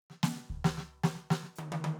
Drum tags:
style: country; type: fill; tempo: 114 BPM; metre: 4/4; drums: hi-hat pedal, snare, high tom, kick

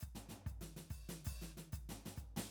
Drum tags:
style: Brazilian baião; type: fill; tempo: 95 BPM; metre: 4/4; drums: hi-hat pedal, snare, high tom, floor tom, kick

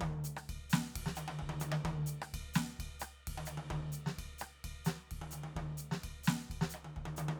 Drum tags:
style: Dominican merengue; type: beat; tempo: 130 BPM; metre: 4/4; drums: ride, ride bell, hi-hat pedal, snare, cross-stick, high tom, kick

